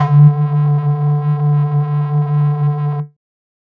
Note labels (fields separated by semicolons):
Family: flute; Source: synthesizer; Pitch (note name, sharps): D3; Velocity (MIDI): 100; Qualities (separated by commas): distorted